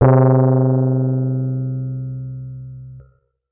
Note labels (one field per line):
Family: keyboard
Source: electronic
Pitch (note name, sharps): C3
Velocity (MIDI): 75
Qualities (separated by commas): distorted